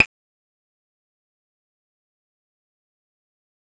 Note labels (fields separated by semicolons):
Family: bass; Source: synthesizer; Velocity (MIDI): 100; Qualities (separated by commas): fast decay, percussive